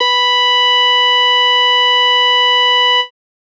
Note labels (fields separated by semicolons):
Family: bass; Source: synthesizer; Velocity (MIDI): 25; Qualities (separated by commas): bright, distorted